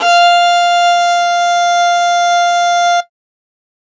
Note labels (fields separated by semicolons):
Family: string; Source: acoustic; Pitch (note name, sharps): F5; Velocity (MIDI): 100; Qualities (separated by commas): bright